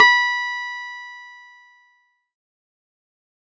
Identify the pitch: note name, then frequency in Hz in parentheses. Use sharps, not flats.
B5 (987.8 Hz)